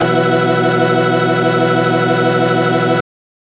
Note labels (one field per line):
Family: organ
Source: electronic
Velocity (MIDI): 127